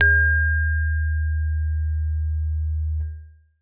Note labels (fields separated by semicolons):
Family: keyboard; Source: acoustic; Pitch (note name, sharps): D#2; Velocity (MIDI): 25